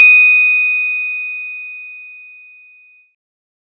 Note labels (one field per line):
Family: bass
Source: synthesizer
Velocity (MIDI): 25